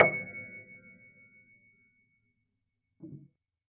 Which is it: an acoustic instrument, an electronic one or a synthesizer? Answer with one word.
acoustic